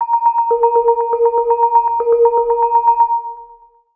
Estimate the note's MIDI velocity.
100